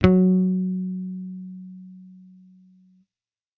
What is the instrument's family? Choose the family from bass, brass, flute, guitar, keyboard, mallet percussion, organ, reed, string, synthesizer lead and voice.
bass